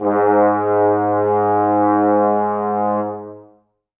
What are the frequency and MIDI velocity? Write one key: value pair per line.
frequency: 103.8 Hz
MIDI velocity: 75